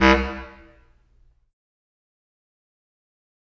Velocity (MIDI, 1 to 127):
127